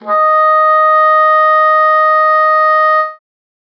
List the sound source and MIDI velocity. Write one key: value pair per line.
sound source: acoustic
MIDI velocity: 25